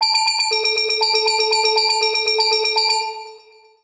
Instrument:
synthesizer mallet percussion instrument